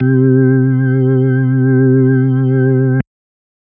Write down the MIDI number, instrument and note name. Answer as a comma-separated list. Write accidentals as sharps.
48, electronic organ, C3